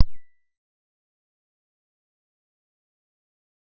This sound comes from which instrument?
synthesizer bass